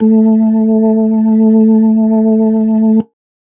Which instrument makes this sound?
electronic organ